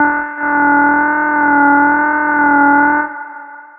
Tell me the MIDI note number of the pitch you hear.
62